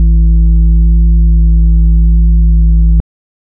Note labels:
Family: organ; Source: electronic; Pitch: A1; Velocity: 100; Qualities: dark

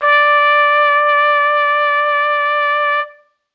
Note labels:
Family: brass; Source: acoustic; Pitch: D5; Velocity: 25

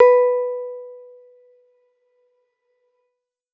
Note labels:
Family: keyboard; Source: electronic; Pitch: B4; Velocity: 100

